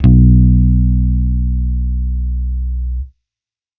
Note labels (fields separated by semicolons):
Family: bass; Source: electronic; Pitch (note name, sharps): B1; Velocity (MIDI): 50